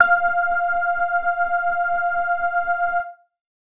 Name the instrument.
electronic keyboard